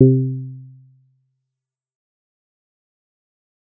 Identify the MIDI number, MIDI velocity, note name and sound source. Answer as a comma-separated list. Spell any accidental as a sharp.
48, 25, C3, synthesizer